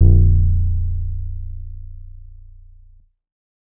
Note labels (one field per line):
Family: bass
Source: synthesizer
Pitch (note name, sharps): A#0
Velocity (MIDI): 100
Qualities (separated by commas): dark